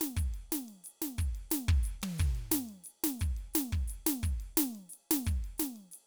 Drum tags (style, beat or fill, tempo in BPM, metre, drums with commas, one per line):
chacarera
beat
118 BPM
4/4
ride, hi-hat pedal, snare, high tom, kick